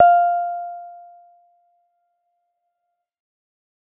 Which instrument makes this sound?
electronic keyboard